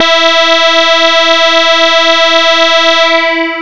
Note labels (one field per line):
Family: bass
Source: synthesizer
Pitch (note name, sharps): E4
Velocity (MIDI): 100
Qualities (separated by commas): bright, distorted, long release